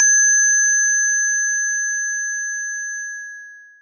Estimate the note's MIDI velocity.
75